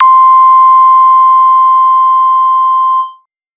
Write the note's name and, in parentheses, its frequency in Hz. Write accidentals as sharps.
C6 (1047 Hz)